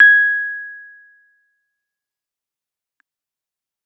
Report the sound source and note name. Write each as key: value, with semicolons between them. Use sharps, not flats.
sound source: electronic; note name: G#6